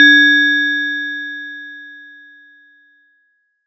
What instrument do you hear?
acoustic mallet percussion instrument